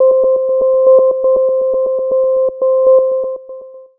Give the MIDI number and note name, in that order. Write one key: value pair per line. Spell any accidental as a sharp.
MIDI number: 72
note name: C5